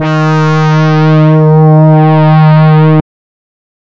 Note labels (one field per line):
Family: reed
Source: synthesizer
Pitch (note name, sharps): D#3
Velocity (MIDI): 75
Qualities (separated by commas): distorted, non-linear envelope